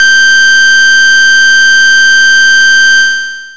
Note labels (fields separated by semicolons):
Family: bass; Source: synthesizer; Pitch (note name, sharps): G6; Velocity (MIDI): 50; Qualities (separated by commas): bright, distorted, long release